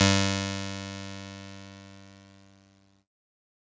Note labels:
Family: keyboard; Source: electronic; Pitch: G2; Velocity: 25; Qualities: bright, distorted

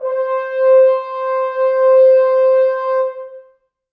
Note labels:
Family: brass; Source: acoustic; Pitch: C5; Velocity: 100; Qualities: long release, reverb

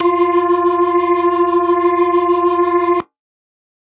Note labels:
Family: organ; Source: electronic; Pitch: F4; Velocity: 25; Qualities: bright

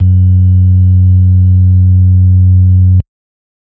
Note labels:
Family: organ; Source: electronic; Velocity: 25; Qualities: dark

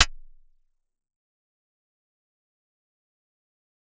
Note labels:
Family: mallet percussion; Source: acoustic; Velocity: 50; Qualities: fast decay, percussive

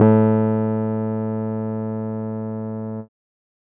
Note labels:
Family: keyboard; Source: electronic; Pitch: A2; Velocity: 100

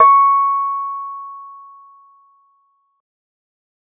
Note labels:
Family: keyboard; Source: electronic; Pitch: C#6; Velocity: 100

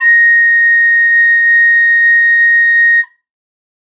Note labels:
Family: flute; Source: acoustic; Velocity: 25; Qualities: bright

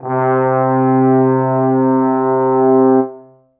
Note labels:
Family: brass; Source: acoustic; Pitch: C3; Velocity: 75; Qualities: dark, reverb

